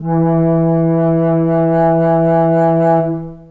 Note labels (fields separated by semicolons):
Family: flute; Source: acoustic; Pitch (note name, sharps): E3; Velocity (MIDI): 100; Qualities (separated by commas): long release, reverb